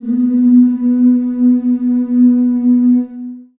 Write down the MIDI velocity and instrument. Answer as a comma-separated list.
100, acoustic voice